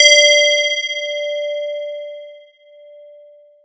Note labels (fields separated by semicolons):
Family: mallet percussion; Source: electronic; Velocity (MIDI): 127; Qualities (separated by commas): multiphonic